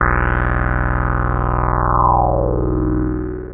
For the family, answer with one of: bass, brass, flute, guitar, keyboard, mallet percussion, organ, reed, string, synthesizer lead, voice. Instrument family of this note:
synthesizer lead